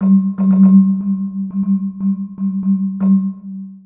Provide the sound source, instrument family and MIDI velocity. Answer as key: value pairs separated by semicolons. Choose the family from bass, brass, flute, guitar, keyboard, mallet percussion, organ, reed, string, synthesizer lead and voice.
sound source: synthesizer; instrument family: mallet percussion; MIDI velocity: 25